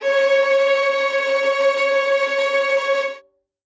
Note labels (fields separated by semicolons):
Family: string; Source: acoustic; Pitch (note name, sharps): C#5; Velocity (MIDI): 127; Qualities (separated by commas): bright, non-linear envelope, reverb